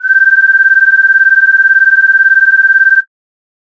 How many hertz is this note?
1568 Hz